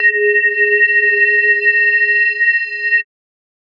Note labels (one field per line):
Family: mallet percussion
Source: electronic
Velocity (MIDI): 50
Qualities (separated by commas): multiphonic, non-linear envelope